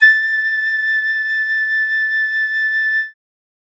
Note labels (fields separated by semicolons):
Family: flute; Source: acoustic; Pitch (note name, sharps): A6; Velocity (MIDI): 100